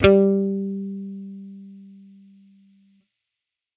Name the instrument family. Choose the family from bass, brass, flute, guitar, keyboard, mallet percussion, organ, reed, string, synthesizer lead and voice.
bass